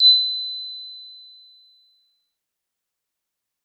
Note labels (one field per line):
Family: synthesizer lead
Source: synthesizer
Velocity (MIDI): 50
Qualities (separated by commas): bright, distorted, fast decay